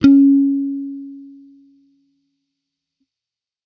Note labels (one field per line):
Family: bass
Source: electronic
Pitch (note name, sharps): C#4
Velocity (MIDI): 127